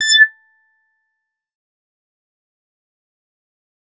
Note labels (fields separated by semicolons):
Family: bass; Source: synthesizer; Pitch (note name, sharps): A6; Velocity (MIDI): 100; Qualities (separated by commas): bright, distorted, fast decay, percussive